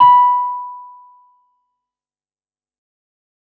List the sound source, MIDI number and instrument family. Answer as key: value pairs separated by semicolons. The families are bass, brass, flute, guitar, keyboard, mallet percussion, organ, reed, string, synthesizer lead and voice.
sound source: electronic; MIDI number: 83; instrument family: keyboard